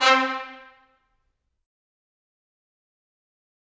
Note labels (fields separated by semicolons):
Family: brass; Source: acoustic; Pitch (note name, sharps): C4; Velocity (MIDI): 127; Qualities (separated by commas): bright, fast decay, percussive, reverb